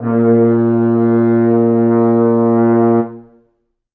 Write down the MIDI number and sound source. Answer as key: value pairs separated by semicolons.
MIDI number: 46; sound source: acoustic